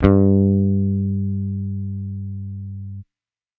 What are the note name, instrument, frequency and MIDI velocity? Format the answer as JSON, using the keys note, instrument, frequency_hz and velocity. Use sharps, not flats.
{"note": "G2", "instrument": "electronic bass", "frequency_hz": 98, "velocity": 100}